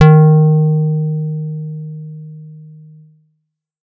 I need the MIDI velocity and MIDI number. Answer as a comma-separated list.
127, 51